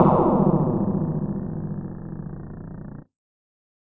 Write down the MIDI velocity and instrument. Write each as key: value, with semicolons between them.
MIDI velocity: 50; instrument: electronic mallet percussion instrument